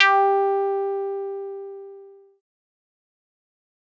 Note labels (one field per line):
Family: synthesizer lead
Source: synthesizer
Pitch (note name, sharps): G4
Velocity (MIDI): 75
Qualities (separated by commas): distorted, fast decay